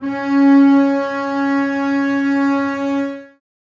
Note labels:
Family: string; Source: acoustic; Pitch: C#4; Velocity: 25; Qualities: reverb

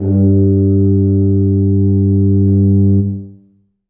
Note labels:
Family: brass; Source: acoustic; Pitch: G2; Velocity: 100; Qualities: dark, reverb

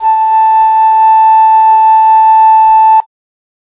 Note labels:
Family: flute; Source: acoustic; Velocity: 25

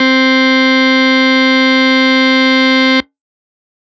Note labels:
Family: organ; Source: electronic; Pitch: C4; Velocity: 127; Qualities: distorted

